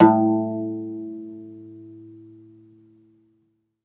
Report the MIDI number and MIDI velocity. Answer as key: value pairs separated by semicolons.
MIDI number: 45; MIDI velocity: 50